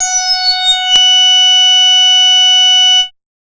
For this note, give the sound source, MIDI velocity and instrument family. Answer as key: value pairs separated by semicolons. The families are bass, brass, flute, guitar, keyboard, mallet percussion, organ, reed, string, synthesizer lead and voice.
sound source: synthesizer; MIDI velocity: 100; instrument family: bass